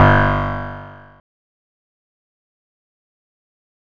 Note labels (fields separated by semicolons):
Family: guitar; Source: electronic; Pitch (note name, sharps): G1; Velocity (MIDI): 100; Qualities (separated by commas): bright, distorted, fast decay